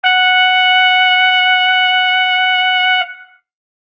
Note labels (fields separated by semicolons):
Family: brass; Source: acoustic; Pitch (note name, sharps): F#5; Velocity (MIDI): 75; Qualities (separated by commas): distorted